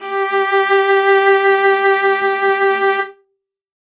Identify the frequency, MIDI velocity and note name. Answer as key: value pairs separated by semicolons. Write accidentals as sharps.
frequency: 392 Hz; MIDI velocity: 75; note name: G4